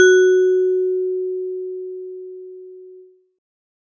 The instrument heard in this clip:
acoustic mallet percussion instrument